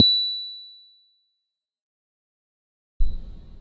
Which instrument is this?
electronic keyboard